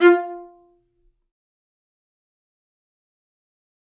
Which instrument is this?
acoustic string instrument